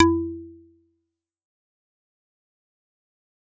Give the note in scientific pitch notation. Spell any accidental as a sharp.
E4